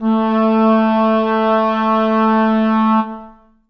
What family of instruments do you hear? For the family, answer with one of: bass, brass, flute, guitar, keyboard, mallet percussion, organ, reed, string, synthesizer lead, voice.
reed